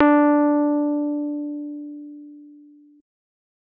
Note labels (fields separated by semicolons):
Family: keyboard; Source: electronic; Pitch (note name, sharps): D4; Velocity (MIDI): 127